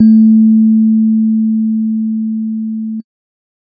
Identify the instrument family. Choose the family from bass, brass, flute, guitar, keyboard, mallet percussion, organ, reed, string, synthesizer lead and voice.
keyboard